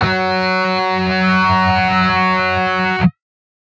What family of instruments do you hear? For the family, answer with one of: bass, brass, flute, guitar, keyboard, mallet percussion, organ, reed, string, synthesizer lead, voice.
guitar